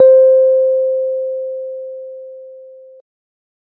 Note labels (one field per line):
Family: keyboard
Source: electronic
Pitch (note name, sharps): C5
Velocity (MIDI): 100